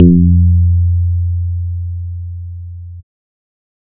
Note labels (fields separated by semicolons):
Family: bass; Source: synthesizer; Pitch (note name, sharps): F2; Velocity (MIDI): 75